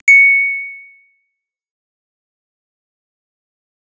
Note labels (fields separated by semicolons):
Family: bass; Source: synthesizer; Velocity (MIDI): 127; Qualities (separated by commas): distorted, fast decay